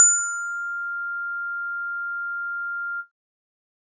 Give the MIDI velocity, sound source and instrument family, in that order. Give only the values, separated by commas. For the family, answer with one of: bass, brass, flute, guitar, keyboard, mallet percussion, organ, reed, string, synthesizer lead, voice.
100, electronic, keyboard